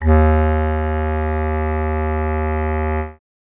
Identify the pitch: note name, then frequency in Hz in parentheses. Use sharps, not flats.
D#2 (77.78 Hz)